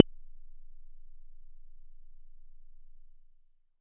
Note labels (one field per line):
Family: bass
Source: synthesizer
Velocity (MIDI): 100